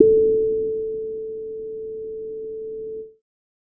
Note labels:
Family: bass; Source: synthesizer; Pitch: A4; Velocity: 127; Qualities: dark

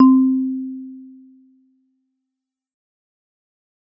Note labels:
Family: mallet percussion; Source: acoustic; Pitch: C4; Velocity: 127; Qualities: dark, fast decay, reverb

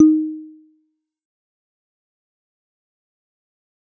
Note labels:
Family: mallet percussion; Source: acoustic; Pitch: D#4; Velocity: 50; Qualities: fast decay, percussive

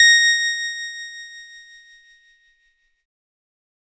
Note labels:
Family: keyboard; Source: electronic; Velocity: 127; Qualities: bright, distorted

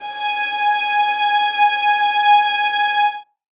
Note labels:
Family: string; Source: acoustic; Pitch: G#5; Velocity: 50; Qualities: reverb

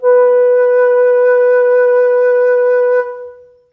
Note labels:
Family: flute; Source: acoustic; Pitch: B4; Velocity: 50; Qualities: long release, reverb

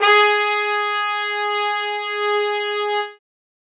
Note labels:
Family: brass; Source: acoustic; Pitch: G#4; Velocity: 127; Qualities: bright, reverb

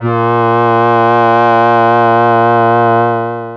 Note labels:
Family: voice; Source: synthesizer; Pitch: A#2; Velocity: 100; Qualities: distorted, long release

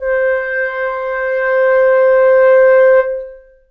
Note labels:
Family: reed; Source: acoustic; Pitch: C5; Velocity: 75; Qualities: long release, reverb

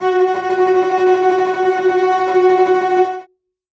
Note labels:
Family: string; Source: acoustic; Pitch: F#4; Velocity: 100; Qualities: bright, non-linear envelope, reverb

